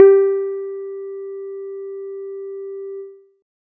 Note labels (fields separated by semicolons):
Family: guitar; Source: synthesizer; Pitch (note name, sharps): G4; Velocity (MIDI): 50